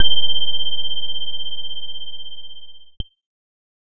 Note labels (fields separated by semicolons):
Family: keyboard; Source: electronic; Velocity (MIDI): 25; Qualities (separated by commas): distorted